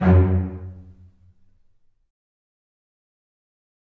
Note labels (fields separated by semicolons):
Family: string; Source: acoustic; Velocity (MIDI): 25; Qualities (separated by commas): fast decay, reverb